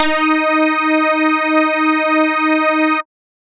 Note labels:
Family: bass; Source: synthesizer; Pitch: D#4; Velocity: 127

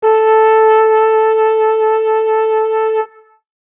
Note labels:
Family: brass; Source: acoustic; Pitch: A4; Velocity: 25

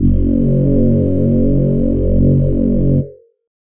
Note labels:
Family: voice; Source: synthesizer; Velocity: 127; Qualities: multiphonic

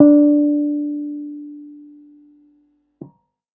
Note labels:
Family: keyboard; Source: electronic; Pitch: D4; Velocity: 50

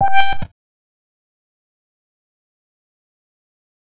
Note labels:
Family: bass; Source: synthesizer; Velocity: 25; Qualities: fast decay

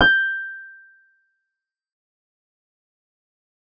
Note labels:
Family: keyboard; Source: synthesizer; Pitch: G6; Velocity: 75; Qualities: fast decay

